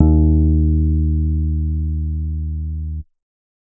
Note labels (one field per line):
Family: bass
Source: synthesizer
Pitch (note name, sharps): D#2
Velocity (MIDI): 100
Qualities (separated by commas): dark, reverb